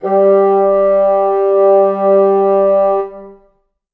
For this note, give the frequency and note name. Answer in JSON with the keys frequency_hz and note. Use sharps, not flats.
{"frequency_hz": 196, "note": "G3"}